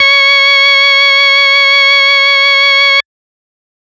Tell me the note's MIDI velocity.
75